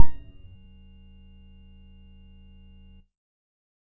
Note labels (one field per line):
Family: bass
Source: synthesizer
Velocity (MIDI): 25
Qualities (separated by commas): distorted, percussive